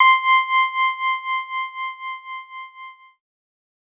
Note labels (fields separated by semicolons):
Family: keyboard; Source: electronic; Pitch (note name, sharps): C6; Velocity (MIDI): 127